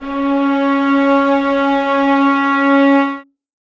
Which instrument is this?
acoustic string instrument